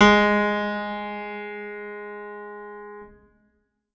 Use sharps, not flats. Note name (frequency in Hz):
G#3 (207.7 Hz)